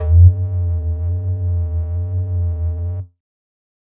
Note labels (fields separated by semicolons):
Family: flute; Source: synthesizer; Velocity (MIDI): 25; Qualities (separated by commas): distorted